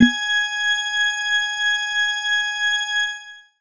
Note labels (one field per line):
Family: organ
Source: electronic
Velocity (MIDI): 50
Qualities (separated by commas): reverb